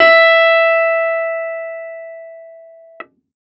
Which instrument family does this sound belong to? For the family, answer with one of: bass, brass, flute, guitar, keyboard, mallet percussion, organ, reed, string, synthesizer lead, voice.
keyboard